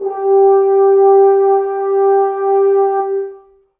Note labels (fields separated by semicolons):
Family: brass; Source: acoustic; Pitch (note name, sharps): G4; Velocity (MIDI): 75; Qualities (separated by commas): long release, reverb